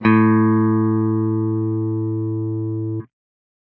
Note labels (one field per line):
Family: guitar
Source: electronic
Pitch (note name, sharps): A2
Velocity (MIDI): 50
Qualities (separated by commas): distorted